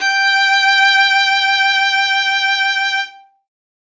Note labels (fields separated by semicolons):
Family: string; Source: acoustic; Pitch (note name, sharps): G5; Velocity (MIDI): 75; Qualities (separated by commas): bright, reverb